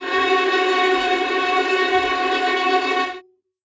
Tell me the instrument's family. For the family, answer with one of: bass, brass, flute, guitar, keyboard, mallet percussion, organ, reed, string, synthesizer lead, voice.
string